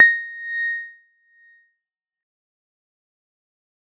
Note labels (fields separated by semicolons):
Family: mallet percussion; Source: electronic; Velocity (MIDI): 75; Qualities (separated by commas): fast decay